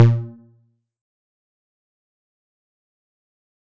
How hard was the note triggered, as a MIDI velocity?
127